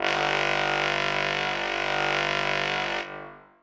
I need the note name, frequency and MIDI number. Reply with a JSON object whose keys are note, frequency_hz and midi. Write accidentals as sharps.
{"note": "G1", "frequency_hz": 49, "midi": 31}